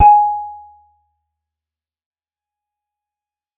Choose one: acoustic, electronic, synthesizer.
acoustic